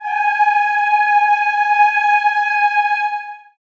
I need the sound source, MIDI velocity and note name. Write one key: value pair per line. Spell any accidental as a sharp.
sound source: acoustic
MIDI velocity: 75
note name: G#5